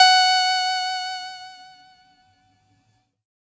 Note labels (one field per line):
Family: keyboard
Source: synthesizer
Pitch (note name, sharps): F#5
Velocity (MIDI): 127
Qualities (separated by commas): bright